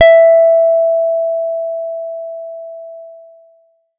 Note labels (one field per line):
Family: guitar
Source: electronic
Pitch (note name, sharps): E5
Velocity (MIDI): 100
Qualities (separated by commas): long release